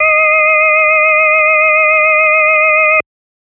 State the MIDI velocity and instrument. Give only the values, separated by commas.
75, electronic organ